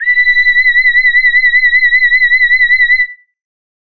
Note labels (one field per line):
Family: voice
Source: synthesizer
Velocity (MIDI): 127